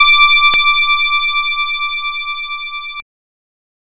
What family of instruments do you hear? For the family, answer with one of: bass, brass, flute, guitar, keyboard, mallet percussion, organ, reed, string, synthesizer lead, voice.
bass